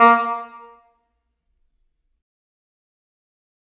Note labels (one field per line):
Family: reed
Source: acoustic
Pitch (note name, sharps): A#3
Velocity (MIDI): 127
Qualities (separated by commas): fast decay, percussive, reverb